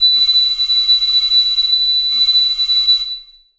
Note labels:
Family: flute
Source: acoustic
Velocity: 25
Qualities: bright, reverb

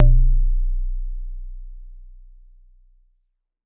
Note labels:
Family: mallet percussion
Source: acoustic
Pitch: B0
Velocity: 75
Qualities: dark

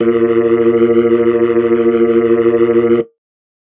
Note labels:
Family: organ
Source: electronic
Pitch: A#2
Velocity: 127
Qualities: distorted

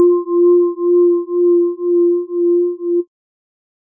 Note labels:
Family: organ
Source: electronic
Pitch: F4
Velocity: 127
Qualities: dark

